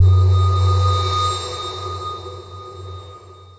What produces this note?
electronic mallet percussion instrument